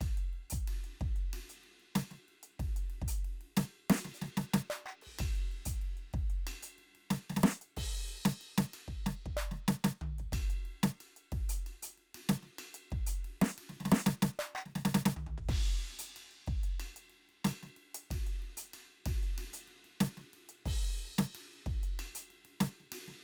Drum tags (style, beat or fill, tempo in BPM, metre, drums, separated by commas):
rock, beat, 93 BPM, 4/4, crash, ride, ride bell, closed hi-hat, hi-hat pedal, percussion, snare, cross-stick, floor tom, kick